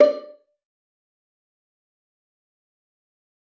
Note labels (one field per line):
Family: string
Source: acoustic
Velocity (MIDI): 50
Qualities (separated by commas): fast decay, percussive, reverb